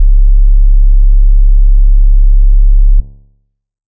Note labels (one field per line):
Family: bass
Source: synthesizer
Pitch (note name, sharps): C#1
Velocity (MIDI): 50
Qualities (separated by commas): dark